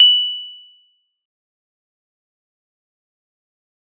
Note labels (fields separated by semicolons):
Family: guitar; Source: synthesizer; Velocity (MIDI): 127; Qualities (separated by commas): dark, fast decay, percussive